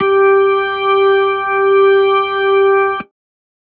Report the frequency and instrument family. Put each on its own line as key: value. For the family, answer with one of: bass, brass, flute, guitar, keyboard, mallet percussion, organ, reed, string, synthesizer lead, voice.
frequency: 392 Hz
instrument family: organ